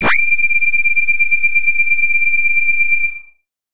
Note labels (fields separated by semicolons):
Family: bass; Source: synthesizer; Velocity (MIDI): 100; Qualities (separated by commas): bright, distorted